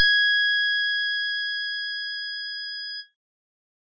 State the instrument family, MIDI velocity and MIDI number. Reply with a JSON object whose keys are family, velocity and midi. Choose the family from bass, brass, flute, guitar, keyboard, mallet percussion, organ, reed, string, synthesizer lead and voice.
{"family": "organ", "velocity": 100, "midi": 92}